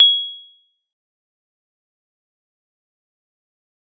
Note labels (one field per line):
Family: mallet percussion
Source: acoustic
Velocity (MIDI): 127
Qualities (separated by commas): bright, fast decay, percussive